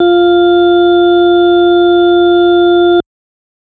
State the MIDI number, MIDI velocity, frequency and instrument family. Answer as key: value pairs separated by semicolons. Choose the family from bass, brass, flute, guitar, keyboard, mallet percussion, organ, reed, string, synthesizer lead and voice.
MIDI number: 65; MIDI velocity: 100; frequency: 349.2 Hz; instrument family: organ